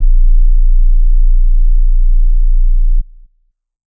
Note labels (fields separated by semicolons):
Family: flute; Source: acoustic; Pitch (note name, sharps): A#0; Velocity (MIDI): 127; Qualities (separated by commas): dark